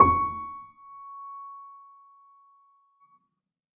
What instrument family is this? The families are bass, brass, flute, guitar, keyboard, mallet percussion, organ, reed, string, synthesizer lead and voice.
keyboard